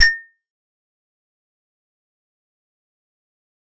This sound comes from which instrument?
acoustic keyboard